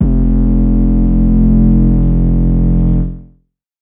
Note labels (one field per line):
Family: synthesizer lead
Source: synthesizer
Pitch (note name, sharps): F1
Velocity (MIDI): 50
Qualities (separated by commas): distorted, multiphonic, non-linear envelope